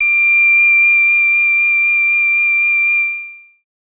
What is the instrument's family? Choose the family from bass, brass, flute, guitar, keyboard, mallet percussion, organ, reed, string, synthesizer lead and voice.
bass